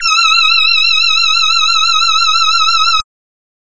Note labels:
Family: voice; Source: synthesizer; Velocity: 100

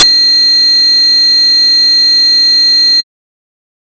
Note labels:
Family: bass; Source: synthesizer; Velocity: 127; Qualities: bright, distorted, tempo-synced

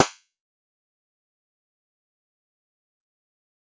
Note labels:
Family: guitar; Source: synthesizer; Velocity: 75; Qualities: fast decay, percussive

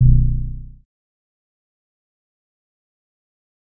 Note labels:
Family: synthesizer lead; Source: synthesizer; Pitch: B0; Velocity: 25; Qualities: fast decay

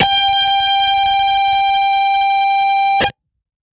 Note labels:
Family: guitar; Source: electronic; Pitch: G5; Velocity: 127; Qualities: distorted

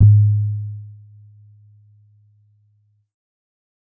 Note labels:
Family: keyboard; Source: electronic; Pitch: G#2; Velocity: 75; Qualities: dark

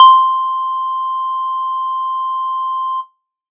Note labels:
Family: bass; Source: synthesizer; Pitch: C6; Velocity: 25

